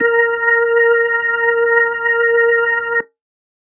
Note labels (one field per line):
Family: organ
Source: electronic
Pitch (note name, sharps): A#4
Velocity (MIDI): 100